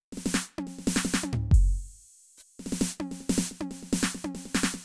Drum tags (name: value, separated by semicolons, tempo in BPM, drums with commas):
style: Motown; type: fill; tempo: 148 BPM; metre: 4/4; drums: crash, hi-hat pedal, snare, high tom, floor tom, kick